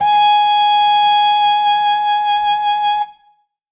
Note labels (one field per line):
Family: brass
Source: acoustic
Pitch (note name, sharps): G#5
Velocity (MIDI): 50